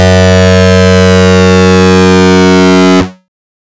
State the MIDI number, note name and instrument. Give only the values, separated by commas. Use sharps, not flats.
42, F#2, synthesizer bass